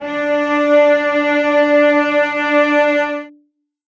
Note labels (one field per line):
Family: string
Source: acoustic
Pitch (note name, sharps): D4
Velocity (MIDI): 75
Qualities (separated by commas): reverb